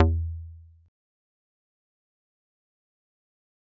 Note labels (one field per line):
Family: mallet percussion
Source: acoustic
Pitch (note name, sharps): E2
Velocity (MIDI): 25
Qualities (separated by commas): fast decay, percussive